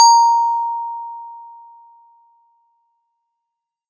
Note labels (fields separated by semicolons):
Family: mallet percussion; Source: acoustic; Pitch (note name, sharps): A#5; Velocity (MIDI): 100